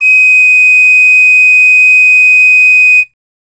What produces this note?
acoustic flute